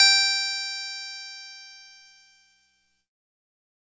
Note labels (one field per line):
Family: keyboard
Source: electronic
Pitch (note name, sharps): G5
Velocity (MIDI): 25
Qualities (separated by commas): bright, distorted